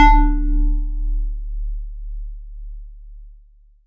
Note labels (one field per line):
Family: mallet percussion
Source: acoustic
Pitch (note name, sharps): D1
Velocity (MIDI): 127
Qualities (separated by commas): long release